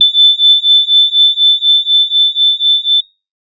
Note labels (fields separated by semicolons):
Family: organ; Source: electronic; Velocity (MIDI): 25; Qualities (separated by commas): bright